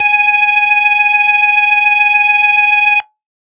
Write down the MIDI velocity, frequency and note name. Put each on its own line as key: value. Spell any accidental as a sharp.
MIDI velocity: 100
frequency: 830.6 Hz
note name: G#5